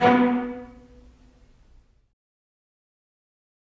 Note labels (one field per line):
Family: string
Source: acoustic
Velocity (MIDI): 25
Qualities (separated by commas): fast decay, reverb